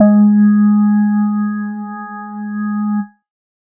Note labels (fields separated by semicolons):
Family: organ; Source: electronic; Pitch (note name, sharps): G#3; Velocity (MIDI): 127